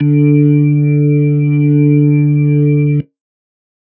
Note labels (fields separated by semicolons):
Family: organ; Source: electronic; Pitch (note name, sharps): D3; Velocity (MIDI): 127